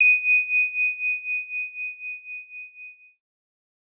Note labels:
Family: keyboard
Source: electronic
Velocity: 25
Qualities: bright

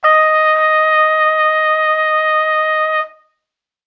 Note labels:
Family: brass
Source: acoustic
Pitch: D#5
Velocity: 25

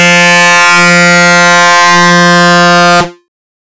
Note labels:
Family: bass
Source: synthesizer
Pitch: F3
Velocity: 127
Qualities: bright, distorted

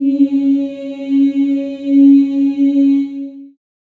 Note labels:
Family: voice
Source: acoustic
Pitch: C#4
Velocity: 25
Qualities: long release, reverb

